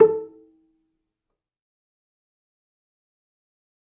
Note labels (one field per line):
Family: string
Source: acoustic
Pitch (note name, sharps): A4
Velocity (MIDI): 127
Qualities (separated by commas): fast decay, percussive, reverb